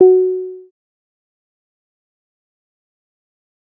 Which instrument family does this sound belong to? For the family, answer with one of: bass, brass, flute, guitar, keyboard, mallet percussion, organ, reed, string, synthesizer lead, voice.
bass